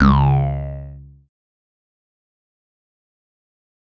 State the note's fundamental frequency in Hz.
69.3 Hz